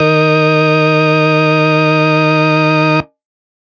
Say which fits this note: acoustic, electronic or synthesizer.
electronic